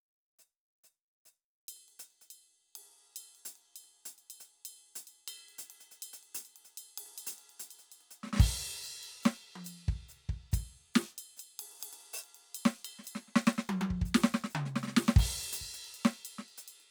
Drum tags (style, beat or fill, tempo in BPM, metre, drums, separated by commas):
pop, beat, 142 BPM, 4/4, crash, ride, ride bell, closed hi-hat, open hi-hat, hi-hat pedal, percussion, snare, high tom, mid tom, kick